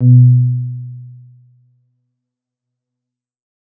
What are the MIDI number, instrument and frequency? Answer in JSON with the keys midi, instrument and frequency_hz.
{"midi": 47, "instrument": "electronic keyboard", "frequency_hz": 123.5}